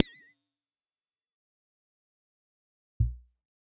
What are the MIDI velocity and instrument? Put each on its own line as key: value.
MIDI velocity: 127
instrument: electronic guitar